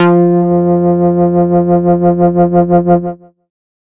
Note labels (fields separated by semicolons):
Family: bass; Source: synthesizer; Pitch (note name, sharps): F3; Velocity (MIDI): 100; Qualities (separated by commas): distorted